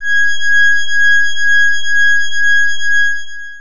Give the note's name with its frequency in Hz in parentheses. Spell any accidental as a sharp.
G#6 (1661 Hz)